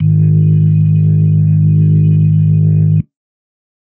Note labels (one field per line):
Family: organ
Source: electronic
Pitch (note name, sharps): G#1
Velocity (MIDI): 25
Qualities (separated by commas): distorted